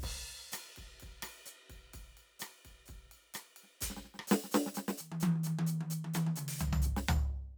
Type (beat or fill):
beat